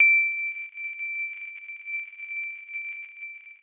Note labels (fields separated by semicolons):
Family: guitar; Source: electronic; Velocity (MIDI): 100; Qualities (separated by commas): bright, long release